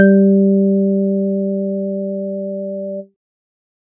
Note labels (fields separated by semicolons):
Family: organ; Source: electronic; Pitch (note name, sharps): G3; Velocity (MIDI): 100; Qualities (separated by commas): dark